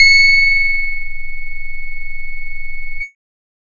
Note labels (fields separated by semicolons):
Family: bass; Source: synthesizer; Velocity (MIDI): 50; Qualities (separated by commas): distorted, multiphonic, tempo-synced